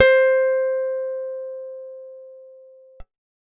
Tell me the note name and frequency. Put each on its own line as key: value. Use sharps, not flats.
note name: C5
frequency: 523.3 Hz